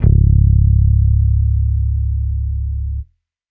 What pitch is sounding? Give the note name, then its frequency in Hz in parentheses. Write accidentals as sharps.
C#1 (34.65 Hz)